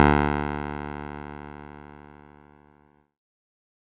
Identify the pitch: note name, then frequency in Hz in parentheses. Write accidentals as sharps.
D2 (73.42 Hz)